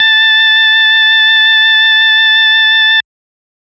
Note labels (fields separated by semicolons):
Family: organ; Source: electronic; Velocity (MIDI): 127; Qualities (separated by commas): distorted